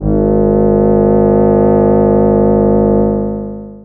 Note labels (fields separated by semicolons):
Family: voice; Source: synthesizer; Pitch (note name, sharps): G#1; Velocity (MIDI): 75; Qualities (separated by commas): distorted, long release